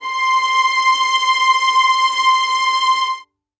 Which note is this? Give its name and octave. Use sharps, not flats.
C6